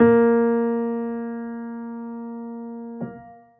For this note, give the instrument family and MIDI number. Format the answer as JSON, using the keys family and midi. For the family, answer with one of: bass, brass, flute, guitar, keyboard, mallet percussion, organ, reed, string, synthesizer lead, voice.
{"family": "keyboard", "midi": 58}